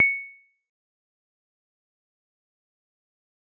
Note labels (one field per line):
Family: mallet percussion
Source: acoustic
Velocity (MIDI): 75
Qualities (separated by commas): fast decay, percussive